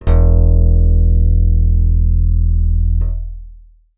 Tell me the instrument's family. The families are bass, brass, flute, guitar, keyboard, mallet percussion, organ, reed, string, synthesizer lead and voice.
bass